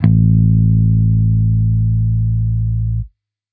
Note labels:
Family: bass; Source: electronic; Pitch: A1; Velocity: 100

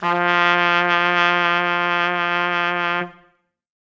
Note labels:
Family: brass; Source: acoustic; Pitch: F3; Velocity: 100

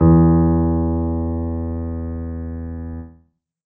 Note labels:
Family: keyboard; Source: acoustic; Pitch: E2; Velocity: 50; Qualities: reverb

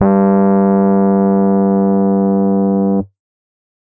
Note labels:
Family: keyboard; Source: electronic; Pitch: G2; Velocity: 100

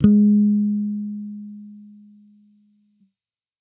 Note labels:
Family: bass; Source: electronic; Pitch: G#3; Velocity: 50

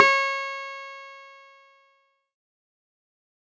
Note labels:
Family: keyboard; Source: electronic; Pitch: C#5; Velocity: 25; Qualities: distorted, fast decay

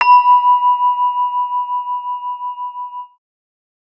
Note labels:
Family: mallet percussion; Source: acoustic; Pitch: B5; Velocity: 127; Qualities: multiphonic

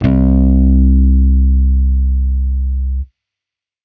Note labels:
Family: bass; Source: electronic; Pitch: C2; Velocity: 100; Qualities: distorted

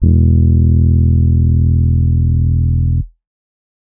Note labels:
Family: keyboard; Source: electronic; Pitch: E1; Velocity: 75; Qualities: dark

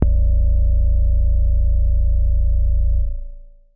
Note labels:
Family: keyboard; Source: acoustic; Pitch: A0; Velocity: 100; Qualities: long release

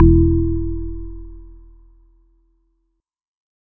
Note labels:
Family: organ; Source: electronic; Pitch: E1; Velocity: 50

